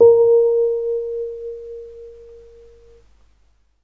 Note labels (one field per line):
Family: keyboard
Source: electronic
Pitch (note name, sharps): A#4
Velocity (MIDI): 25